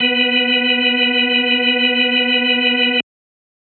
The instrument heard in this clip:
electronic organ